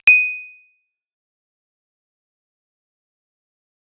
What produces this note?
synthesizer bass